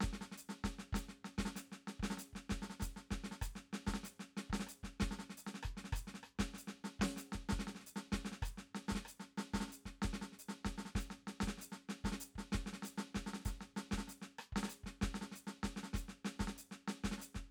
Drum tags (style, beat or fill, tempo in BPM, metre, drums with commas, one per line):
maracatu
beat
96 BPM
4/4
hi-hat pedal, snare, cross-stick, kick